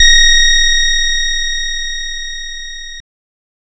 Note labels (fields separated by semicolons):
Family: guitar; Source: synthesizer; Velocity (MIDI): 25; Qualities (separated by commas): bright, distorted